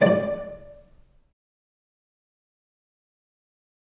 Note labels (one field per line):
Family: string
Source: acoustic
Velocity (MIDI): 75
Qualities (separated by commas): dark, fast decay, reverb